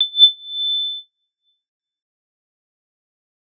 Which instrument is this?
synthesizer bass